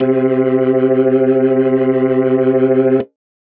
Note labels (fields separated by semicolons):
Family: organ; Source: electronic; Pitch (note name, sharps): C3; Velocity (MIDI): 127; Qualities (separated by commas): distorted